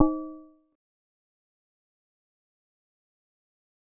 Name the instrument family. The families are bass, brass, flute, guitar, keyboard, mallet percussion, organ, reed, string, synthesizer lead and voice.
mallet percussion